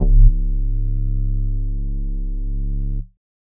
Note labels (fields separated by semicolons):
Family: flute; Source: synthesizer; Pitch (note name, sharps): C#1; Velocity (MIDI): 50